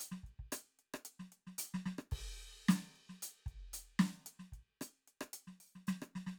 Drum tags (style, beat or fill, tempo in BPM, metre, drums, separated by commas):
funk, beat, 112 BPM, 4/4, crash, closed hi-hat, open hi-hat, hi-hat pedal, snare, cross-stick, kick